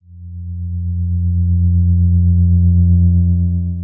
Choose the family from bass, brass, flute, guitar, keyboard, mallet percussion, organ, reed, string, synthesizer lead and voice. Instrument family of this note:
guitar